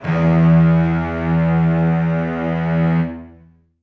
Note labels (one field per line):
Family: string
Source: acoustic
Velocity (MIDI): 100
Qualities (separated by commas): reverb